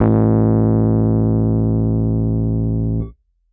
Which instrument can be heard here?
electronic keyboard